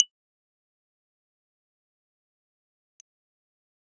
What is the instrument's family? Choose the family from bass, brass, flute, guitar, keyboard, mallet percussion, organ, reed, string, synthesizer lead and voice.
keyboard